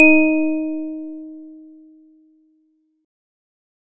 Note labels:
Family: organ; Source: electronic; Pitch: D#4; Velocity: 100

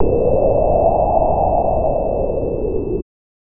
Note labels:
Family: bass; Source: synthesizer; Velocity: 100; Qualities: distorted

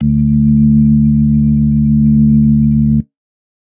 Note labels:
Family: organ; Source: electronic; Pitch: D2; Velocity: 50; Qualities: dark

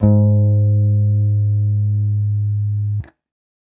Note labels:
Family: guitar; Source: electronic; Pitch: G#2; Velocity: 75

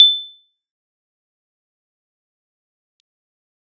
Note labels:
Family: keyboard; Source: electronic; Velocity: 75; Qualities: bright, fast decay, percussive

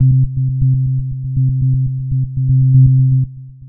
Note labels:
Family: synthesizer lead; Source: synthesizer; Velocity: 100; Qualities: dark, long release, tempo-synced

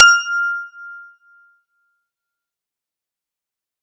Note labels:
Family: guitar; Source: synthesizer; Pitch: F6; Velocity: 75; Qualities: bright, fast decay

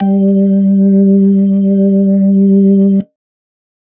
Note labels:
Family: organ; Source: electronic; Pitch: G3; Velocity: 25

